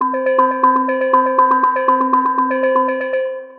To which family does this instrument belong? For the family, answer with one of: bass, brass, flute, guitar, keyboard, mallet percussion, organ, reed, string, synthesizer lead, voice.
mallet percussion